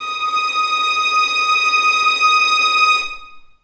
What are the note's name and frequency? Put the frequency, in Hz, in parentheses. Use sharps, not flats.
D#6 (1245 Hz)